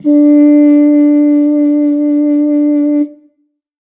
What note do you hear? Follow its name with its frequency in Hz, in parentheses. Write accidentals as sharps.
D4 (293.7 Hz)